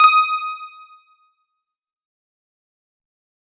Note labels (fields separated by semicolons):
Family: guitar; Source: electronic; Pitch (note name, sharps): D#6; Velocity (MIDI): 25; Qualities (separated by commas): fast decay